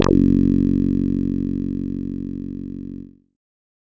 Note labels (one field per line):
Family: bass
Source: synthesizer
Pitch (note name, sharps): F#1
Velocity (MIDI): 127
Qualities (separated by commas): distorted